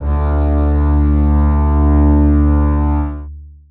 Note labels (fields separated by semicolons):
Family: string; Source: acoustic; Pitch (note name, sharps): D2; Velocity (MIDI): 50; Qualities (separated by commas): long release, reverb